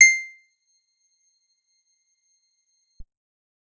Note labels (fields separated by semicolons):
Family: guitar; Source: acoustic; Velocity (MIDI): 127; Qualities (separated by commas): percussive